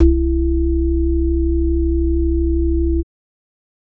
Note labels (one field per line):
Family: organ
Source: electronic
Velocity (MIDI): 100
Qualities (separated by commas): multiphonic